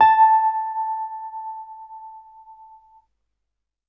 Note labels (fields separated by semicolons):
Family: keyboard; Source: electronic; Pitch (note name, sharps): A5; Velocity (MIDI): 100